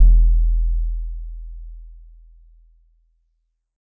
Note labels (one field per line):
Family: mallet percussion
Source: acoustic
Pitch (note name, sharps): E1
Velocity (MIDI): 25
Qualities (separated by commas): dark